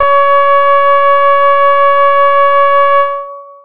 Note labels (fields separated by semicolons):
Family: keyboard; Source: electronic; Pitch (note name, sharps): C#5; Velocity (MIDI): 50; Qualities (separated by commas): distorted, long release